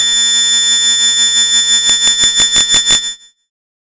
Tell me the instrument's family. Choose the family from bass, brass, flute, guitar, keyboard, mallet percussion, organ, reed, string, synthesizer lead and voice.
bass